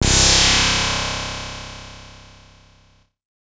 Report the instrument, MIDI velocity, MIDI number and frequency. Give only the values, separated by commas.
synthesizer bass, 25, 24, 32.7 Hz